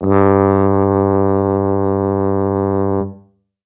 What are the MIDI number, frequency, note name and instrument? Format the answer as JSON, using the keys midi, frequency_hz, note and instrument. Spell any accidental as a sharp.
{"midi": 43, "frequency_hz": 98, "note": "G2", "instrument": "acoustic brass instrument"}